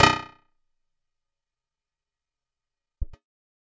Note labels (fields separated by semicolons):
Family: guitar; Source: acoustic; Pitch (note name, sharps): B0; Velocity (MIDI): 127; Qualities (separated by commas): fast decay, percussive